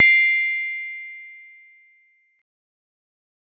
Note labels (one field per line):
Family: mallet percussion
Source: acoustic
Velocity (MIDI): 50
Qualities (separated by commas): fast decay, reverb